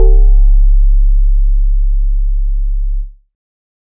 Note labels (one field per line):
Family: synthesizer lead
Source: synthesizer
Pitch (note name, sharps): C#1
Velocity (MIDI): 50